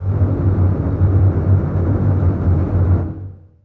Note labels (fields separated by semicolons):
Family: string; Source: acoustic; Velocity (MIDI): 75; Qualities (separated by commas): long release, non-linear envelope, reverb